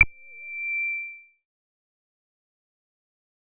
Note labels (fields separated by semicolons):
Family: bass; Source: synthesizer; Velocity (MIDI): 25; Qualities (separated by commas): distorted, fast decay